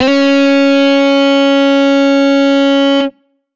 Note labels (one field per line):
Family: guitar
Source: electronic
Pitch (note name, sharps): C#4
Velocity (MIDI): 127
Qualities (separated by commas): bright, distorted